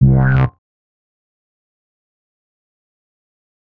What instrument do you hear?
synthesizer bass